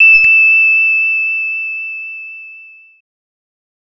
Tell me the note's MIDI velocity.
100